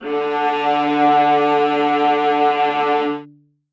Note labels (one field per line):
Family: string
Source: acoustic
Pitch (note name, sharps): D3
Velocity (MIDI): 100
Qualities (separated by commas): reverb